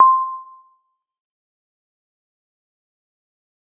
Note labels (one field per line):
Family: mallet percussion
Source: acoustic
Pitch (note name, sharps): C6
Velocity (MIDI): 25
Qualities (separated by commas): fast decay, percussive, reverb